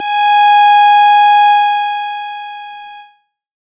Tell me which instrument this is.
electronic keyboard